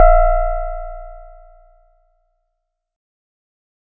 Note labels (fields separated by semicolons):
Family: mallet percussion; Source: acoustic; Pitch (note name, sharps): A#0; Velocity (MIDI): 75; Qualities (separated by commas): bright